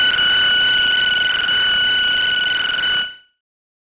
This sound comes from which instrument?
synthesizer bass